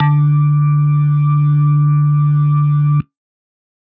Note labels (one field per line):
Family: organ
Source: electronic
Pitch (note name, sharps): D3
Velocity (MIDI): 75